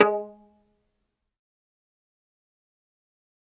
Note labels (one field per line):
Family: string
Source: acoustic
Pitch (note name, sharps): G#3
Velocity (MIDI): 100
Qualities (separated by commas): fast decay, percussive, reverb